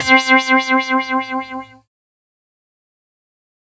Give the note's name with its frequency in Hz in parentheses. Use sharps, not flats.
C4 (261.6 Hz)